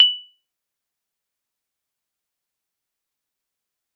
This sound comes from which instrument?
acoustic mallet percussion instrument